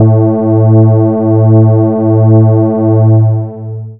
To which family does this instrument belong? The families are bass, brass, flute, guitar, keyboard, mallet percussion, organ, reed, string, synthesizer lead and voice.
bass